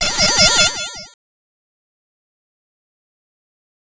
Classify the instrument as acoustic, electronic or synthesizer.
synthesizer